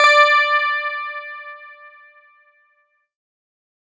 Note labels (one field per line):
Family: guitar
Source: electronic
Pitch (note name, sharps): D5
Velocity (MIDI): 100